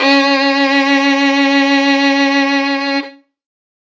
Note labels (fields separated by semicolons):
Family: string; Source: acoustic; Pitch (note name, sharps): C#4; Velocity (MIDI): 127; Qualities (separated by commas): bright, reverb